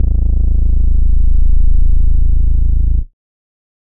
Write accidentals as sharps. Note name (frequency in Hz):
A0 (27.5 Hz)